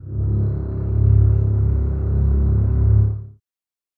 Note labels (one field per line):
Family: string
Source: acoustic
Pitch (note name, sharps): C#1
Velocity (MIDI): 50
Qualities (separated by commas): dark, reverb